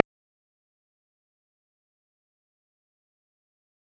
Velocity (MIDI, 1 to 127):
25